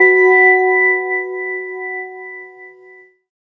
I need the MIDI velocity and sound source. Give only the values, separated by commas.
100, synthesizer